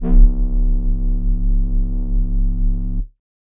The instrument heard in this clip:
synthesizer flute